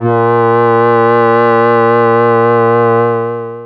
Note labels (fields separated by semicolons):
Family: voice; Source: synthesizer; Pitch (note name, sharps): A#2; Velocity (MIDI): 75; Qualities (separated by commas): distorted, long release